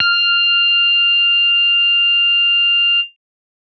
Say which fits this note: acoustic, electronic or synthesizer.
synthesizer